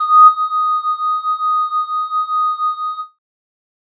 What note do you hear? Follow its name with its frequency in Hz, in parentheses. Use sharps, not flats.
D#6 (1245 Hz)